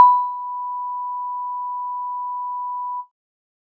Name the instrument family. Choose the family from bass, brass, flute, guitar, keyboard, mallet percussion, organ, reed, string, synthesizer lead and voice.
keyboard